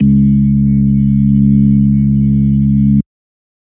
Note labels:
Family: organ; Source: electronic; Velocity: 75

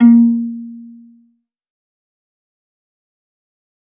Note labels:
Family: string; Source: acoustic; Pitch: A#3; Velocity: 50; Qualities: dark, fast decay, reverb

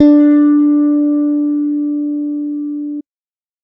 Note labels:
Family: bass; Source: electronic; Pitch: D4; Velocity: 50

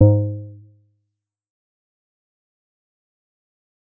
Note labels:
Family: bass; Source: synthesizer; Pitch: G#2; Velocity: 50; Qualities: dark, fast decay, percussive

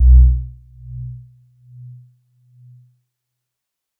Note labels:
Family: mallet percussion; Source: electronic; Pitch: B1; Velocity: 25; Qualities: percussive

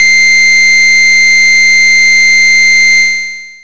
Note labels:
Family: bass; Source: synthesizer; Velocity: 127; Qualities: bright, distorted, long release

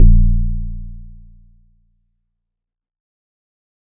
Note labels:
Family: keyboard; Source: electronic; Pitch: A#0; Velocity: 100; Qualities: dark, fast decay

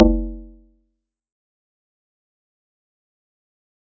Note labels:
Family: mallet percussion; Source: acoustic; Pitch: F#1; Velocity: 127; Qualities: fast decay, percussive

